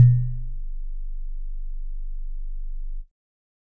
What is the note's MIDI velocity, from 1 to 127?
127